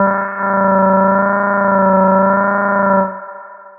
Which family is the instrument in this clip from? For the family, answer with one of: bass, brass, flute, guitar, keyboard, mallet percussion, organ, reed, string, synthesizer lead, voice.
bass